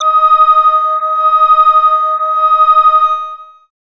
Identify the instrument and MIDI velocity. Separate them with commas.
synthesizer bass, 50